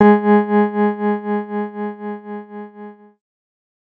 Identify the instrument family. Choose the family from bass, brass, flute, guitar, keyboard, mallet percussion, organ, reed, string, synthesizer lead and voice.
keyboard